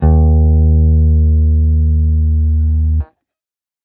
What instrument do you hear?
electronic guitar